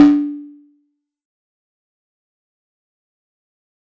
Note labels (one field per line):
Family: mallet percussion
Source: acoustic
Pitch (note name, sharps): D4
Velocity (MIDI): 127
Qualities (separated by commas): fast decay, percussive